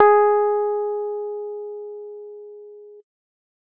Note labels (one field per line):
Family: keyboard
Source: electronic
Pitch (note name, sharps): G#4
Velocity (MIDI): 127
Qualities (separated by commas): dark